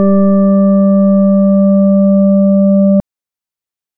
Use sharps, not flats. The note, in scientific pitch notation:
G3